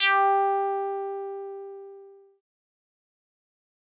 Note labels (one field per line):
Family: synthesizer lead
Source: synthesizer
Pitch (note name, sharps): G4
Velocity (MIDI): 127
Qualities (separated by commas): distorted, fast decay